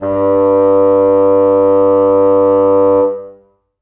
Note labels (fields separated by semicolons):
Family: reed; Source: acoustic; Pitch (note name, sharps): G2; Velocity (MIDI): 127; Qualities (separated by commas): reverb